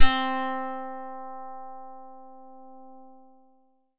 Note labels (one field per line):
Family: guitar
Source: synthesizer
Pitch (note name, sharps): C4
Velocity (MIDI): 50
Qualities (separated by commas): bright